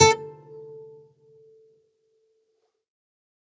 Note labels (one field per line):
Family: string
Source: acoustic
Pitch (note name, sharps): A4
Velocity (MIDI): 75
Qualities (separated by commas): percussive, reverb